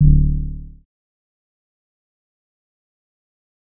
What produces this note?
synthesizer lead